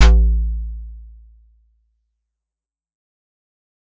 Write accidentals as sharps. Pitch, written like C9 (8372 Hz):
A1 (55 Hz)